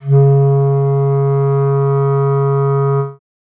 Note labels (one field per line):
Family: reed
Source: acoustic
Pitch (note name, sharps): C#3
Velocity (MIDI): 25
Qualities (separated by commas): dark